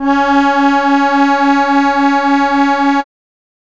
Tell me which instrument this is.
acoustic keyboard